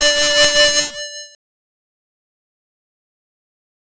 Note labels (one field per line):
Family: bass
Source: synthesizer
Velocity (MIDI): 75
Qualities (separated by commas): bright, distorted, fast decay, multiphonic